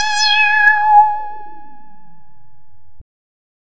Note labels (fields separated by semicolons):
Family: bass; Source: synthesizer; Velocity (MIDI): 127; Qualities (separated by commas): bright, distorted